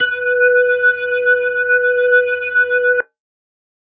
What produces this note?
electronic organ